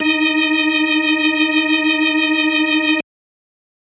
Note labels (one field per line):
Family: organ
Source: electronic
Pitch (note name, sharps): D#4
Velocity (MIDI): 25